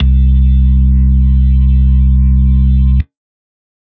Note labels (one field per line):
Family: organ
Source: electronic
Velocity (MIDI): 100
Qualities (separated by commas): dark